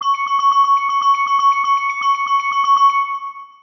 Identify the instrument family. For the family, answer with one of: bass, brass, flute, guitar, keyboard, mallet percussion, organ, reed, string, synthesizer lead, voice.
mallet percussion